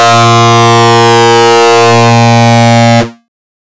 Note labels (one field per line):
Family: bass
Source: synthesizer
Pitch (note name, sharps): A#2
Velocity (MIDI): 100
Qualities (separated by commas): bright, distorted